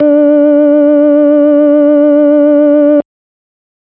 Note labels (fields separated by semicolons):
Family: organ; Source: electronic; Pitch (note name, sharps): D4; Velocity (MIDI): 127